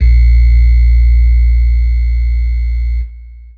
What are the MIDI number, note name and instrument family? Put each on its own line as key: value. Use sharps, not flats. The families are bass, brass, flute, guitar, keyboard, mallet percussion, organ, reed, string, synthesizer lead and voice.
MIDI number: 34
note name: A#1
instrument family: keyboard